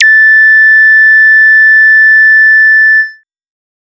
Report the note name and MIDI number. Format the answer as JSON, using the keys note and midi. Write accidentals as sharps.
{"note": "A6", "midi": 93}